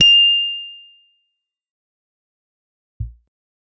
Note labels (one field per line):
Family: guitar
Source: electronic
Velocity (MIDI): 25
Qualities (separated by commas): bright, distorted, fast decay